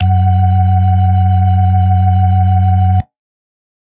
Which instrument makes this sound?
electronic organ